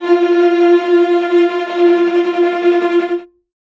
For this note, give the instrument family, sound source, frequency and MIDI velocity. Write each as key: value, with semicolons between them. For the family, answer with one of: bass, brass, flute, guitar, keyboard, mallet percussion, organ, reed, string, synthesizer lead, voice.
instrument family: string; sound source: acoustic; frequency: 349.2 Hz; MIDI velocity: 100